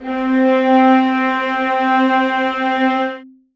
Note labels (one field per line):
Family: string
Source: acoustic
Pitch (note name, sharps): C4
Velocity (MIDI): 25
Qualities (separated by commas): reverb